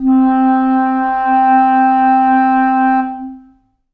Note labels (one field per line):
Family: reed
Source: acoustic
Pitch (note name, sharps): C4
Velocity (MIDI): 25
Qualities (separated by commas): dark, long release, reverb